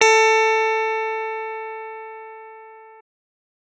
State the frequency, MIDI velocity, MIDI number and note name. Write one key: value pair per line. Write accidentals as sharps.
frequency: 440 Hz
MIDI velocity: 100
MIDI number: 69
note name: A4